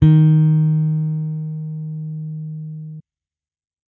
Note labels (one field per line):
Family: bass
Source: electronic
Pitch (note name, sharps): D#3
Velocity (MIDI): 75